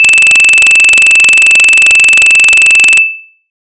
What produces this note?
synthesizer bass